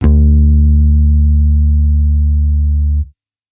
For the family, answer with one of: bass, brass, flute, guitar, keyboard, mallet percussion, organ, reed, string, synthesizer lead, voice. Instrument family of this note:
bass